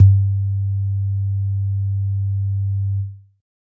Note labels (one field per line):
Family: keyboard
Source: electronic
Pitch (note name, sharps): G2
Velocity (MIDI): 100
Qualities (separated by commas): dark